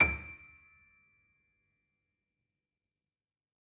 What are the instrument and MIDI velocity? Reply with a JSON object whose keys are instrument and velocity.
{"instrument": "acoustic keyboard", "velocity": 25}